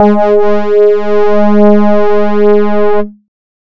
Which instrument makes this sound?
synthesizer bass